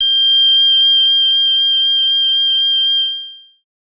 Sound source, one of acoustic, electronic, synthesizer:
synthesizer